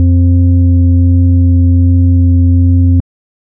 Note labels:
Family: organ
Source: electronic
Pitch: F2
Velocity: 75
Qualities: dark

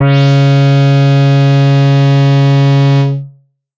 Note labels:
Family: bass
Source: synthesizer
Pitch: C#3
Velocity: 100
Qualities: distorted

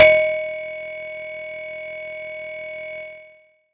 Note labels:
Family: mallet percussion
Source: acoustic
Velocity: 75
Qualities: distorted

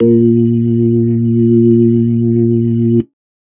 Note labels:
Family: organ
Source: electronic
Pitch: A#2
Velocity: 127

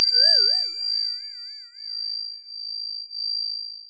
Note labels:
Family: mallet percussion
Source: electronic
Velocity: 127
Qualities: bright, distorted, long release, non-linear envelope

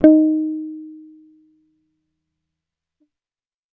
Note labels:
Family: bass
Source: electronic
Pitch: D#4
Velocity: 25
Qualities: fast decay

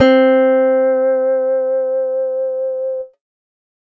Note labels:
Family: guitar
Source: acoustic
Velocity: 25

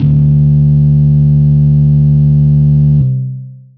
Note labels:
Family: guitar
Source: electronic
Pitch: D2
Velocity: 25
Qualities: bright, distorted, long release

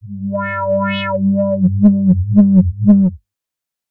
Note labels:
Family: bass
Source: synthesizer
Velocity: 50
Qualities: distorted, non-linear envelope

